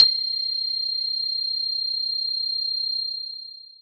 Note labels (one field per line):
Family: mallet percussion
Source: electronic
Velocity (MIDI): 127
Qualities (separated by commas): long release